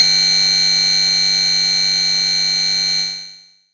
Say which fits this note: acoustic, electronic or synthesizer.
synthesizer